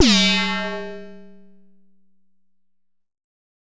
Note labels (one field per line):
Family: bass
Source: synthesizer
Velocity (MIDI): 100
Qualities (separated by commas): bright, distorted